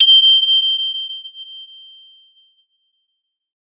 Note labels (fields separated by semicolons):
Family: mallet percussion; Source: acoustic; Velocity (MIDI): 75; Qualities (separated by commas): bright, non-linear envelope